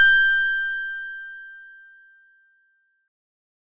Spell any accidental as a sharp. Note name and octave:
G6